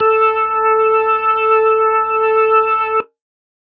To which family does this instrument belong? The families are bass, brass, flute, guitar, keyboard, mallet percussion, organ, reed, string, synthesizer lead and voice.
organ